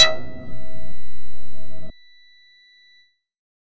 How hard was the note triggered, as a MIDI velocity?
75